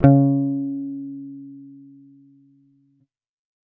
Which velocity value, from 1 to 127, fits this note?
75